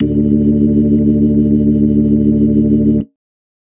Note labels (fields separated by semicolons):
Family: organ; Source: electronic; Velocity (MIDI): 100